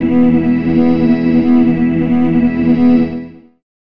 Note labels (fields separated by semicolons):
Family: organ; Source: electronic; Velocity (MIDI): 75; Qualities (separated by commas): long release, reverb